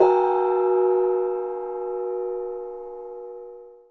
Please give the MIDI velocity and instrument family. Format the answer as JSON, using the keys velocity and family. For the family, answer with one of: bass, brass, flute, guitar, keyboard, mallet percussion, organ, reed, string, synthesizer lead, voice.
{"velocity": 50, "family": "mallet percussion"}